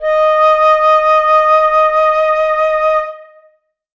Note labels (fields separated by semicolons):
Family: flute; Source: acoustic; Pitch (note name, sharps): D#5; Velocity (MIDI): 127; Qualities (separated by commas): reverb